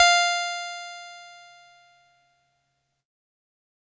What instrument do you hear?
electronic keyboard